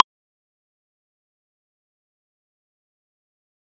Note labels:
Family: mallet percussion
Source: acoustic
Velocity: 100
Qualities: fast decay, percussive

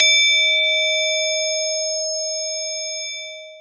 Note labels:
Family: mallet percussion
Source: acoustic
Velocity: 127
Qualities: bright, distorted, long release

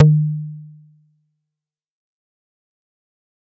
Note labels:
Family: bass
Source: synthesizer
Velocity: 75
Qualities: fast decay, percussive

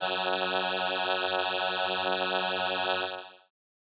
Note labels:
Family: keyboard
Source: synthesizer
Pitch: F#2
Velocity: 75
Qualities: bright

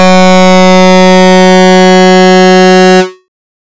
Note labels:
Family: bass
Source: synthesizer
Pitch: F#3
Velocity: 50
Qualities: bright, distorted

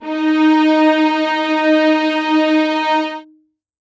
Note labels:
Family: string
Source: acoustic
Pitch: D#4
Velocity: 100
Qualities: reverb

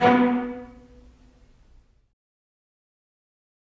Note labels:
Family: string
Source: acoustic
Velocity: 75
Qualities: fast decay, reverb

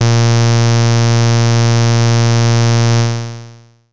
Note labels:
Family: bass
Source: synthesizer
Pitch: A#2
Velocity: 100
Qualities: bright, distorted, long release

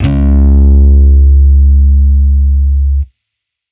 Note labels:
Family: bass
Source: electronic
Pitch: C#2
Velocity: 100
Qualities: distorted

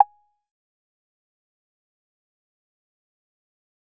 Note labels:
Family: bass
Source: synthesizer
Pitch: G#5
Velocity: 75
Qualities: fast decay, percussive

